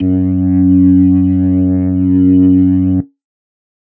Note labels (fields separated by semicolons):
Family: organ; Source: electronic; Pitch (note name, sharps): F#2; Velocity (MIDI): 25; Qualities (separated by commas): distorted